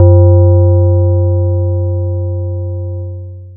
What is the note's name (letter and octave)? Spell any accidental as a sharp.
F#2